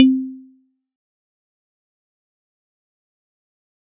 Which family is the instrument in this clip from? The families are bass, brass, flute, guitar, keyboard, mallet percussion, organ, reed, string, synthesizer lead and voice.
mallet percussion